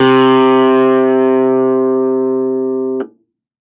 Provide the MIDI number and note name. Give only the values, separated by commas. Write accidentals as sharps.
48, C3